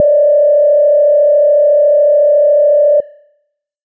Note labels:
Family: bass; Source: synthesizer; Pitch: D5; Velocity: 25; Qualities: dark

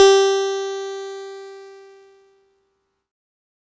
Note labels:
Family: keyboard; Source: electronic; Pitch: G4; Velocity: 50; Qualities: bright, distorted

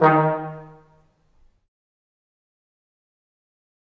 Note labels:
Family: brass; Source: acoustic; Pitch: D#3; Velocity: 75; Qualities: fast decay, reverb

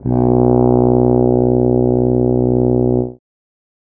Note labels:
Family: brass; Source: acoustic; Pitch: B1; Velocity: 25; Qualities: dark

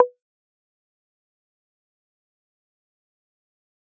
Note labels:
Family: guitar; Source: electronic; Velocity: 50; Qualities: fast decay, percussive

